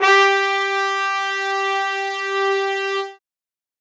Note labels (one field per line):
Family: brass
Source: acoustic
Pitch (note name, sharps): G4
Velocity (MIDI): 127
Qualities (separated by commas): bright, reverb